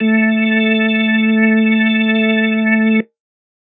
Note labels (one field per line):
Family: organ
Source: electronic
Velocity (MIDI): 100